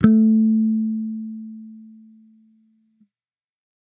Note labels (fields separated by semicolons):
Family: bass; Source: electronic; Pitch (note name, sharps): A3; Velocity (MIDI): 75